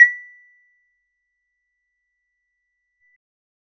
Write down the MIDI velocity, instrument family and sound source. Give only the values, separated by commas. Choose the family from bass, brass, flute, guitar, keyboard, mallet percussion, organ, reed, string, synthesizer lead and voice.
25, bass, synthesizer